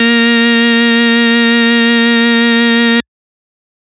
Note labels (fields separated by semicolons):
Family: organ; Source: electronic; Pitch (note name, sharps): A#3; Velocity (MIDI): 127; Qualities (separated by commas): distorted